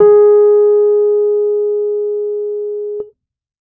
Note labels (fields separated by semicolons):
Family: keyboard; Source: electronic; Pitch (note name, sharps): G#4; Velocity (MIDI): 75